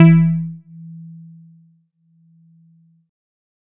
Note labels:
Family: keyboard; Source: electronic; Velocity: 75

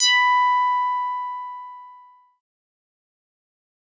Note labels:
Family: synthesizer lead; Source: synthesizer; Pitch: B5; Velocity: 127; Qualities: distorted, fast decay

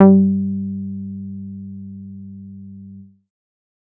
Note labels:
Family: bass; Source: synthesizer; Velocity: 75; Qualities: dark

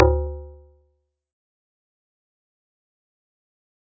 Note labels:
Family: mallet percussion; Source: acoustic; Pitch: D2; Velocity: 75; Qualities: fast decay, percussive

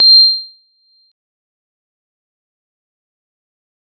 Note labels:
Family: mallet percussion; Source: electronic; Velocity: 75; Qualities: bright, fast decay, percussive

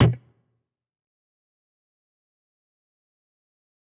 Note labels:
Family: guitar; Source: electronic; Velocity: 50; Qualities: bright, distorted, fast decay, percussive

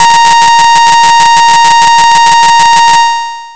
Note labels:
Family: bass; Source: synthesizer; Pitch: A#5; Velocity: 75; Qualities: bright, distorted, long release

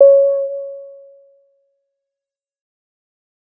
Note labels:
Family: bass; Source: synthesizer; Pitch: C#5; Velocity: 75; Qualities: fast decay

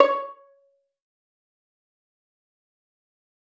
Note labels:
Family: string; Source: acoustic; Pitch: C#5; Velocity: 100; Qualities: fast decay, percussive, reverb

